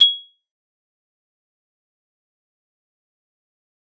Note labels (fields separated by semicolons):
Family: mallet percussion; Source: acoustic; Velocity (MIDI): 75; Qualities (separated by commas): bright, fast decay, percussive